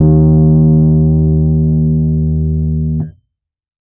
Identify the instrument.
electronic keyboard